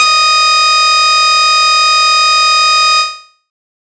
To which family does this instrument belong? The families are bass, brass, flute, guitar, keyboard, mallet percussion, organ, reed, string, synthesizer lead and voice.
bass